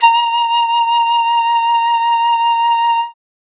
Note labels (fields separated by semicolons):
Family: flute; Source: acoustic; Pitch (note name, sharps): A#5; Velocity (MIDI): 127